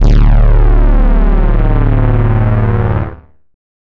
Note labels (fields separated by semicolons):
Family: bass; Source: synthesizer; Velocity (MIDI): 100; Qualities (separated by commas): bright, distorted